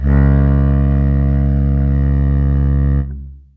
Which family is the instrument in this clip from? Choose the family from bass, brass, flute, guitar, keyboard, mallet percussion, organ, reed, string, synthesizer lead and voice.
reed